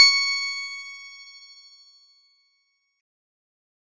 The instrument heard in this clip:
synthesizer lead